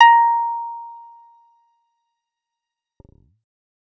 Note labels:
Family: bass; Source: synthesizer; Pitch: A#5; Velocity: 75; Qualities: fast decay

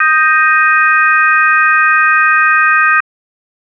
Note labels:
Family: organ; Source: electronic; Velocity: 50; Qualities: bright

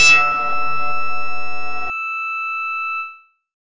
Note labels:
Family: bass; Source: synthesizer; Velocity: 100; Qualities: bright, distorted

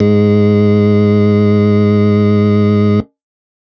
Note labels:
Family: organ; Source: electronic; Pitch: G#2; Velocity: 75

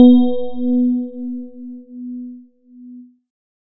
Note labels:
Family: keyboard; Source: electronic; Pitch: B3; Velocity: 75

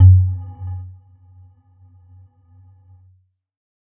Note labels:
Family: mallet percussion; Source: electronic; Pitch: F#2; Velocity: 75; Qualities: dark, non-linear envelope

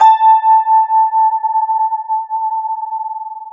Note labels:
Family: guitar; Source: electronic; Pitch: A5; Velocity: 127; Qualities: long release, multiphonic, non-linear envelope

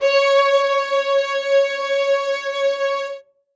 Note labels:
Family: string; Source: acoustic; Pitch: C#5; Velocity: 127; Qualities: reverb

